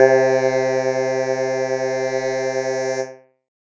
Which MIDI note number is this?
48